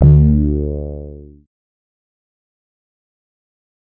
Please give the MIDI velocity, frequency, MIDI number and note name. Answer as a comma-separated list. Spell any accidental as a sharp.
127, 73.42 Hz, 38, D2